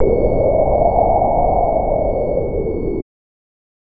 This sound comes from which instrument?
synthesizer bass